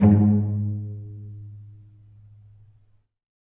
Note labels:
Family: string; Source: acoustic; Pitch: G#2; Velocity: 127; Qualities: dark, reverb

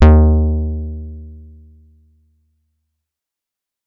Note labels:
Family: guitar; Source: electronic; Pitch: D#2; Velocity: 75

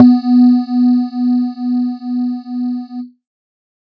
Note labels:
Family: synthesizer lead; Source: synthesizer; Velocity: 100; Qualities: distorted

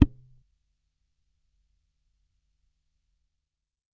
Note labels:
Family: bass; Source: electronic; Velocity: 25; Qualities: percussive

